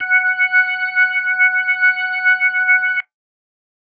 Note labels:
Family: organ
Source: electronic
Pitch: F#5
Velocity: 100

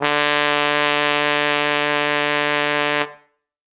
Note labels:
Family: brass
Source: acoustic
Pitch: D3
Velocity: 127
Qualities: bright

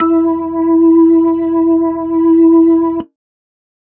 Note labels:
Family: organ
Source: electronic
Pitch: E4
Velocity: 50

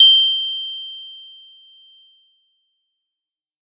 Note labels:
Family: mallet percussion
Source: acoustic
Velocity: 100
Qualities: bright

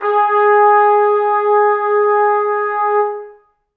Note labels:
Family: brass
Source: acoustic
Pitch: G#4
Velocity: 50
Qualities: reverb

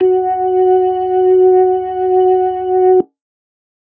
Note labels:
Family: organ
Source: electronic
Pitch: F#4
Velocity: 75

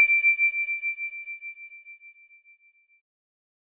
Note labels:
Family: keyboard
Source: electronic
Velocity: 100

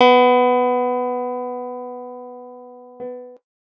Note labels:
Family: guitar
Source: electronic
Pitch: B3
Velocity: 75

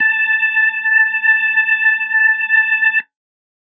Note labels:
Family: organ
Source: electronic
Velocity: 100

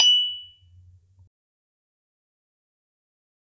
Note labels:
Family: mallet percussion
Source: acoustic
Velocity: 75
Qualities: fast decay, percussive, reverb

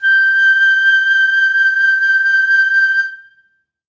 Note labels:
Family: flute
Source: acoustic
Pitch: G6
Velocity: 75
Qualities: reverb

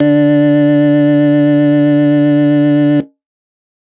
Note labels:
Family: organ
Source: electronic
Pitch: D3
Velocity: 127

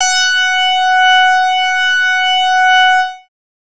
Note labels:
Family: bass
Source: synthesizer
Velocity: 75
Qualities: bright, distorted

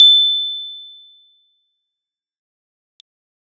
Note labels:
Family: keyboard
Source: electronic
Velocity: 25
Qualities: bright

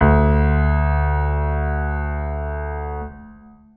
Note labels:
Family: organ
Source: electronic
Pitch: D2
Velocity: 75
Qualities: long release, reverb

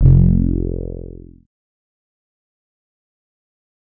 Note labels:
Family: bass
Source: synthesizer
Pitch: F1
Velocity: 127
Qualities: distorted, fast decay

